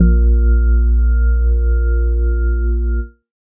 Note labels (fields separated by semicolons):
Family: organ; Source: electronic; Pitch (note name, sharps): A#1; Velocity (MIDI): 50; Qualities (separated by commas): dark